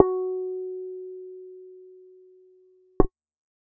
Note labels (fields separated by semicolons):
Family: bass; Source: synthesizer; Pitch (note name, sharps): F#4; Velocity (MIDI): 75; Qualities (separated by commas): dark, reverb